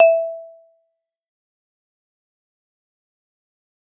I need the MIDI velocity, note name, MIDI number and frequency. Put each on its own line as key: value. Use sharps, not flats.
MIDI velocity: 127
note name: E5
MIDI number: 76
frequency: 659.3 Hz